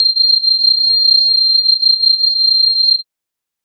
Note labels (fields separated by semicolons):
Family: mallet percussion; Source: electronic; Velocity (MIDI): 100; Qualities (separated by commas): multiphonic, non-linear envelope